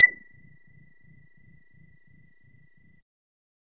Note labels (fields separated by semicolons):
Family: bass; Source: synthesizer; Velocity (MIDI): 50; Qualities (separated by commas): percussive